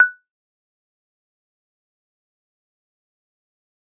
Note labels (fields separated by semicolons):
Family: mallet percussion; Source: acoustic; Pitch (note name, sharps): F#6; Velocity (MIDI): 75; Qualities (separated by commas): dark, fast decay, percussive, reverb